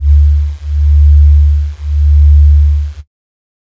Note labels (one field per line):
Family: flute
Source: synthesizer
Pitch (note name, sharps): D2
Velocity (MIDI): 75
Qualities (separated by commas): dark